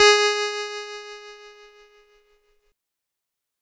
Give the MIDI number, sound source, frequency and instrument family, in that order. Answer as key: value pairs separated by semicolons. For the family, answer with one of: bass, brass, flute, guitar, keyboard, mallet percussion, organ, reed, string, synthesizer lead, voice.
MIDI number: 68; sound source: electronic; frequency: 415.3 Hz; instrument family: keyboard